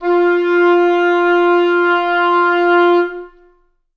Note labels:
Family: reed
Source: acoustic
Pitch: F4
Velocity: 100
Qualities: reverb

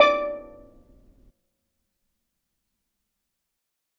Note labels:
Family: mallet percussion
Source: acoustic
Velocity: 75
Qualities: fast decay, percussive, reverb

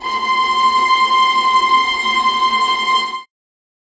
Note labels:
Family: string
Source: acoustic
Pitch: C6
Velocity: 50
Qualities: bright, non-linear envelope, reverb

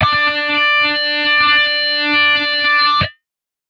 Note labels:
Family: guitar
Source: electronic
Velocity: 100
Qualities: bright, distorted

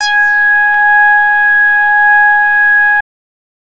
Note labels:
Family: bass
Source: synthesizer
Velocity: 75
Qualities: distorted

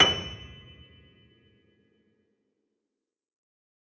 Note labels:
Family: keyboard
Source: acoustic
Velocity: 100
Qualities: fast decay, percussive, reverb

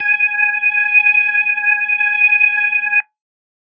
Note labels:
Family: organ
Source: electronic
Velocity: 100

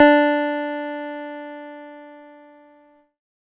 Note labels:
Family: keyboard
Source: electronic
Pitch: D4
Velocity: 50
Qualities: distorted

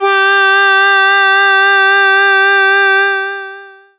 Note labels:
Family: voice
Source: synthesizer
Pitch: G4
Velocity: 75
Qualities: distorted, long release

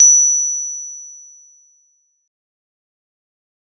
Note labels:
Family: mallet percussion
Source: acoustic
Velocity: 25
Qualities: bright, fast decay

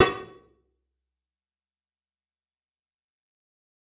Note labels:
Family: guitar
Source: electronic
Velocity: 50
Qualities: bright, fast decay, percussive, reverb

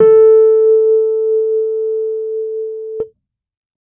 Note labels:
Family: keyboard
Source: electronic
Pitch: A4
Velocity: 75

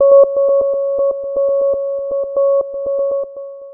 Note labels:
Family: synthesizer lead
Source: synthesizer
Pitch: C#5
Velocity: 127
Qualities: dark, long release, tempo-synced

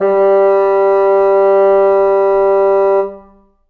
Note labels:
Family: reed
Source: acoustic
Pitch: G3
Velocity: 75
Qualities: reverb

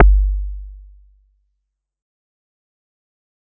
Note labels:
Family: mallet percussion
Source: acoustic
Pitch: G1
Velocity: 100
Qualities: fast decay

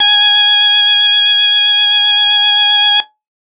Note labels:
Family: organ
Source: electronic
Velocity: 100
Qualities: bright, distorted

